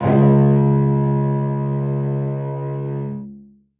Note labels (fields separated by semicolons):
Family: string; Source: acoustic; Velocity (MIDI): 127; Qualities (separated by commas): long release, reverb